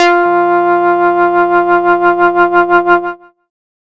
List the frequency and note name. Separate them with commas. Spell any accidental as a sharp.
349.2 Hz, F4